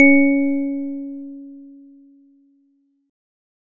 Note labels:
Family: organ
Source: electronic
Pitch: C#4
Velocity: 50

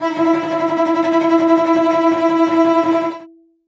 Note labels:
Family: string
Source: acoustic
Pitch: E4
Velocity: 127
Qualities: bright, non-linear envelope, reverb

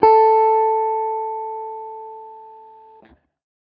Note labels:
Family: guitar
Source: electronic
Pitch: A4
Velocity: 75

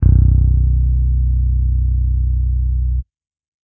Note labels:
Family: bass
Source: electronic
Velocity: 100

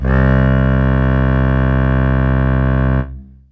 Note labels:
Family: reed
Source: acoustic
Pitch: C2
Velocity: 100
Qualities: reverb

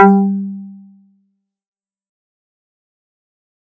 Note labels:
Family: guitar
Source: synthesizer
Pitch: G3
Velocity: 100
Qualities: dark, fast decay

